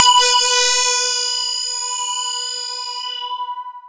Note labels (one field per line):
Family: mallet percussion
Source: electronic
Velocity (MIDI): 75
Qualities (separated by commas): bright, distorted, long release, non-linear envelope